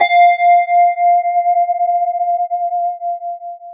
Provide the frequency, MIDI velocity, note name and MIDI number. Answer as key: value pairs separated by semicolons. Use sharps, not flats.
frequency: 698.5 Hz; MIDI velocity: 100; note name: F5; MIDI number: 77